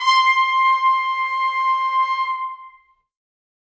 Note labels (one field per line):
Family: brass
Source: acoustic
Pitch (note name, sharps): C6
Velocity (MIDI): 75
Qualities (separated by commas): bright, reverb